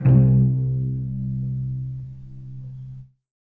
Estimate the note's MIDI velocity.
75